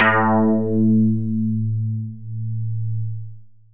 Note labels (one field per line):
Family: synthesizer lead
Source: synthesizer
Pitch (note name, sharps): A2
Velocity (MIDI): 75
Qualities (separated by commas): long release